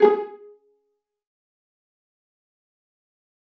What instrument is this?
acoustic string instrument